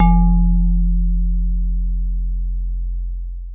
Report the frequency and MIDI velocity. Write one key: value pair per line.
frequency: 43.65 Hz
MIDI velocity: 75